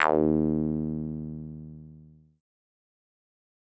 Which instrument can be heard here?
synthesizer lead